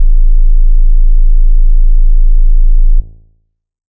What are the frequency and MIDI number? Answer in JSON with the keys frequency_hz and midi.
{"frequency_hz": 27.5, "midi": 21}